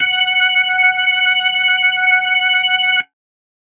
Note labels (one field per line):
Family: keyboard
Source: electronic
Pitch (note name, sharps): F#5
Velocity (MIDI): 100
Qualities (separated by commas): distorted